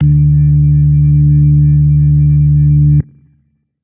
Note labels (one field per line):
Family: organ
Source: electronic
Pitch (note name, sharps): D2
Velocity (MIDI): 75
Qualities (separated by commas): dark